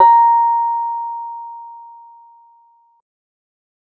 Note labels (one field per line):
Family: keyboard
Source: electronic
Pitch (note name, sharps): A#5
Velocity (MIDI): 75